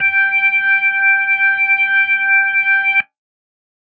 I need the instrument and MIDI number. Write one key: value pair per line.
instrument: electronic organ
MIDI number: 79